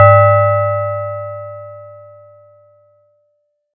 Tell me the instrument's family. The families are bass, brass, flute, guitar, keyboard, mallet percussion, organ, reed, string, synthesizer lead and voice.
mallet percussion